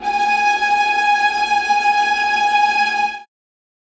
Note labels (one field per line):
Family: string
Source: acoustic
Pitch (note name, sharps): G#5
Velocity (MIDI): 50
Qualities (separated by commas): bright, non-linear envelope, reverb